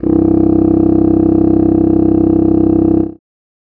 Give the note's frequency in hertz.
32.7 Hz